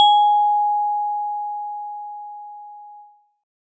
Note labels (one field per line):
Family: mallet percussion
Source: acoustic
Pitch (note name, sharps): G#5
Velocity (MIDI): 50